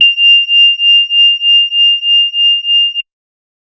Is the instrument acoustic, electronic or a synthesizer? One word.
electronic